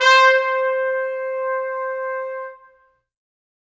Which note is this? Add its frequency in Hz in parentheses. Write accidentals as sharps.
C5 (523.3 Hz)